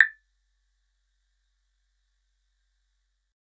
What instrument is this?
synthesizer bass